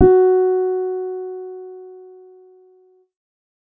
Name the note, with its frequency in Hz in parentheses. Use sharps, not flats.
F#4 (370 Hz)